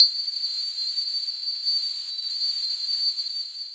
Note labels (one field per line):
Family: mallet percussion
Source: acoustic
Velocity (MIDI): 50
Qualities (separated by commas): bright, long release, multiphonic